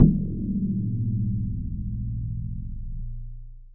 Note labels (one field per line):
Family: mallet percussion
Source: electronic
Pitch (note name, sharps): A#-1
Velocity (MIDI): 50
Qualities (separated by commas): long release